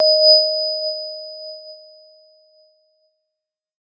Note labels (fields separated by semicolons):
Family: keyboard; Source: electronic; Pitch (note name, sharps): D#5; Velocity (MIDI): 50